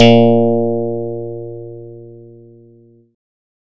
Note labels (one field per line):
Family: bass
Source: synthesizer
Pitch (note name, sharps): A#2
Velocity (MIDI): 100